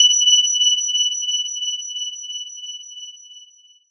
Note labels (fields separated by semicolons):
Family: mallet percussion; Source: electronic; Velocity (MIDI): 75; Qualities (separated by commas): bright, long release